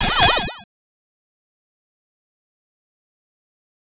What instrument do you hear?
synthesizer bass